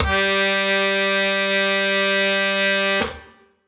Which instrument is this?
acoustic reed instrument